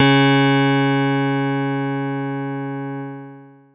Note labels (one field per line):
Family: keyboard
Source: electronic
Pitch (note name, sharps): C#3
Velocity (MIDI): 127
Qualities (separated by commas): distorted, long release